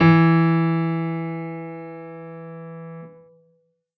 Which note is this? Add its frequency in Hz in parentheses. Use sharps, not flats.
E3 (164.8 Hz)